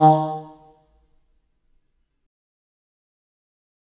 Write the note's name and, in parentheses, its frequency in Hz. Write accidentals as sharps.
D#3 (155.6 Hz)